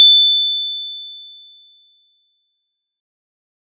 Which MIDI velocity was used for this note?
127